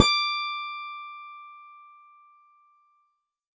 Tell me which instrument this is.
electronic keyboard